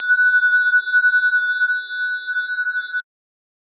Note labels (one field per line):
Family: mallet percussion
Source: electronic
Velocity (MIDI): 127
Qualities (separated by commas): multiphonic, non-linear envelope